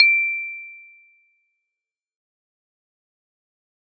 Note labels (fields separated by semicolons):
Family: keyboard; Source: electronic; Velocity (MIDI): 50; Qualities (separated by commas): fast decay